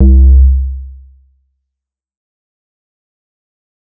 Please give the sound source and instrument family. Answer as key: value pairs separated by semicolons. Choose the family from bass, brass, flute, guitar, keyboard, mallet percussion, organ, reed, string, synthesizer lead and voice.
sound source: synthesizer; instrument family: bass